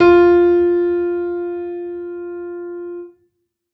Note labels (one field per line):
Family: keyboard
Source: acoustic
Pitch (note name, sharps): F4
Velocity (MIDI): 100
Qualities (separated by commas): reverb